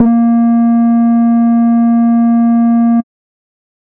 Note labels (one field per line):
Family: bass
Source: synthesizer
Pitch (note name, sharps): A#3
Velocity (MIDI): 75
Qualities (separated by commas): dark, distorted, tempo-synced